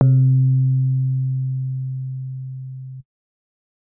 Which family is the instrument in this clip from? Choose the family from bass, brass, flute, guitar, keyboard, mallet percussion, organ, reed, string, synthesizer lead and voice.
keyboard